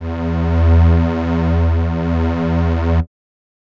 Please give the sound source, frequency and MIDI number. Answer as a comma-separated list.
acoustic, 82.41 Hz, 40